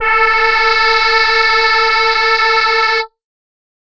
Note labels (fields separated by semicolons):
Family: voice; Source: synthesizer; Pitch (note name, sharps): A4; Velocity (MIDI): 127; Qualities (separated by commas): bright, multiphonic